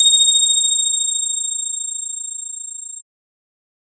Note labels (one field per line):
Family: bass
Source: synthesizer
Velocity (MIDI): 127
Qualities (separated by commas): bright